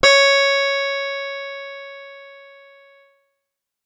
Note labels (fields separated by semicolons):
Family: guitar; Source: acoustic; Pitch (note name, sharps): C#5; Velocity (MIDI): 50; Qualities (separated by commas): bright, distorted